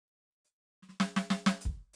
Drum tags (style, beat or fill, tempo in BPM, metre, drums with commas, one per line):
Afro-Cuban bembé
fill
122 BPM
4/4
closed hi-hat, hi-hat pedal, snare, kick